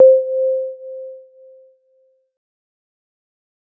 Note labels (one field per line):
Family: keyboard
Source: electronic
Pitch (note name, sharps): C5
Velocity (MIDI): 50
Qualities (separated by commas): dark, fast decay